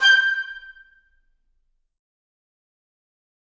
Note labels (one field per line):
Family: reed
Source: acoustic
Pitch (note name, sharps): G6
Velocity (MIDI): 127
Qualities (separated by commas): fast decay, reverb